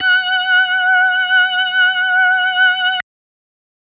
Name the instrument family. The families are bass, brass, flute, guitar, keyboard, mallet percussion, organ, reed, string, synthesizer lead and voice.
organ